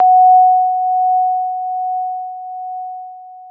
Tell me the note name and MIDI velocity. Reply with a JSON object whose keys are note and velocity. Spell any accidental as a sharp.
{"note": "F#5", "velocity": 127}